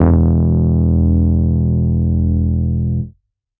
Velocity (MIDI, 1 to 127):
127